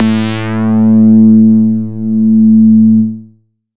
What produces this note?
synthesizer bass